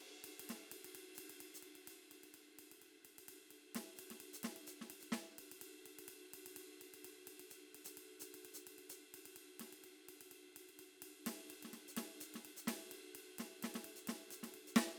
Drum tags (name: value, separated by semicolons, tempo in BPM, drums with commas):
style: linear jazz; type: beat; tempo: 128 BPM; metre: 4/4; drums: ride, hi-hat pedal, snare